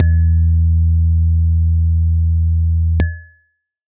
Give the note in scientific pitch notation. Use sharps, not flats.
E2